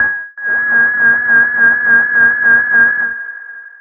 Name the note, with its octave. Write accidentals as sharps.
G#6